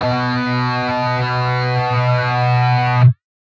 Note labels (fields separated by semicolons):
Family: guitar; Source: electronic; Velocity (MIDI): 127; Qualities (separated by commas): bright, distorted